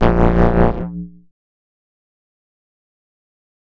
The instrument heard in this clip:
synthesizer bass